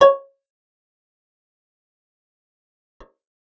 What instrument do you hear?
acoustic guitar